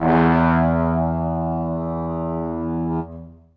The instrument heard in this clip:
acoustic brass instrument